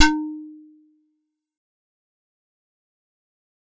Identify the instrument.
acoustic keyboard